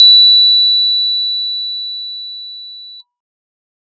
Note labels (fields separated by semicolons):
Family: keyboard; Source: acoustic; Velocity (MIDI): 127; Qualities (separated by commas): bright